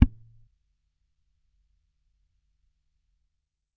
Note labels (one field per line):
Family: bass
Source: electronic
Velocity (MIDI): 25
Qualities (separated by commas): percussive